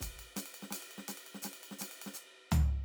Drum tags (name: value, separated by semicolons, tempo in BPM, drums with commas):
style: breakbeat; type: beat; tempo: 170 BPM; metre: 4/4; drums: ride, hi-hat pedal, snare, floor tom, kick